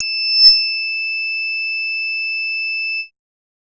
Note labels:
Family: bass; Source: synthesizer; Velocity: 75; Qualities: multiphonic

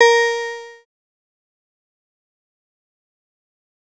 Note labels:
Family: synthesizer lead; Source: synthesizer; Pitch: A#4; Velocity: 127; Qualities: bright, distorted, fast decay

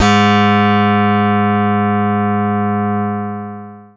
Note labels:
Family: keyboard; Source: electronic; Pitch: G#2; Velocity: 127; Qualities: bright, long release

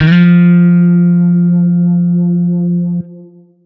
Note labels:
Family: guitar; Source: electronic; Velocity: 127; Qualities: distorted, long release

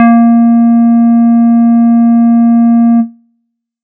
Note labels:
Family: bass; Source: synthesizer; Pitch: A#3; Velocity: 127

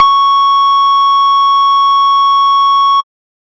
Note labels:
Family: bass; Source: synthesizer; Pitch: C#6; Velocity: 127; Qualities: distorted, tempo-synced

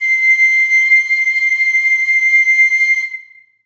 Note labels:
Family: flute; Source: acoustic; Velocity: 127; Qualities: reverb

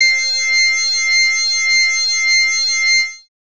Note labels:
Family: bass; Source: synthesizer; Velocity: 25; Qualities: bright, distorted

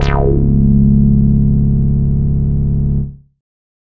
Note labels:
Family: bass; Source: synthesizer; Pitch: C#0; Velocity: 100; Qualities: bright, distorted, non-linear envelope

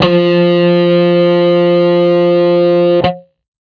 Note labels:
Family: guitar; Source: electronic; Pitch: F3; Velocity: 25; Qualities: distorted

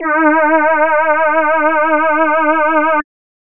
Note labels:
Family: voice; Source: synthesizer; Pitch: D#4; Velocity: 50

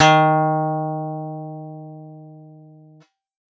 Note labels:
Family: guitar; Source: synthesizer; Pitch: D#3; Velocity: 75

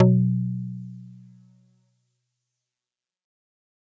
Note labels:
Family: mallet percussion; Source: acoustic; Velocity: 50; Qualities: multiphonic

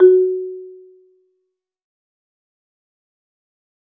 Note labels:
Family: mallet percussion; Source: acoustic; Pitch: F#4; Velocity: 50; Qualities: dark, fast decay, percussive, reverb

